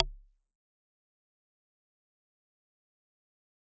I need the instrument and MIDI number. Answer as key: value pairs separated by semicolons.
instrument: acoustic mallet percussion instrument; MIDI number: 25